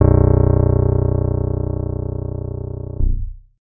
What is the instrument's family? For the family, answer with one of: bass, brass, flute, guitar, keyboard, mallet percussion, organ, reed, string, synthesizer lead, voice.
guitar